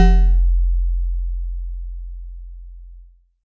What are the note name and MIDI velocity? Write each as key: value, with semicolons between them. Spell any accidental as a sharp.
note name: F1; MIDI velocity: 50